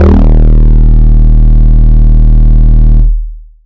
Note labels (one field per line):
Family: bass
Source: synthesizer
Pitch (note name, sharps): D#1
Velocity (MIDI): 127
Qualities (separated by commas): bright, distorted, long release